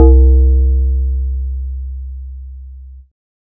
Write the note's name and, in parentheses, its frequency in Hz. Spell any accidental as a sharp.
C2 (65.41 Hz)